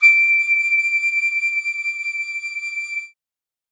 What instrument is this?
acoustic flute